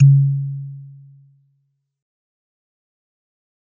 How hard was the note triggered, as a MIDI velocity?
75